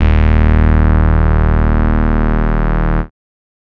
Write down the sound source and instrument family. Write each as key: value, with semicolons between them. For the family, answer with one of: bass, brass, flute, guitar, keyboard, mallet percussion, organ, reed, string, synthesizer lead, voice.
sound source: synthesizer; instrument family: bass